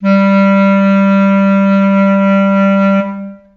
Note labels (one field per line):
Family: reed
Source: acoustic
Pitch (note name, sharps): G3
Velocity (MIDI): 100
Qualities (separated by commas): long release, reverb